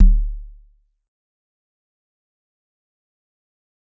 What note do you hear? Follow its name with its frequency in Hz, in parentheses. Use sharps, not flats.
D1 (36.71 Hz)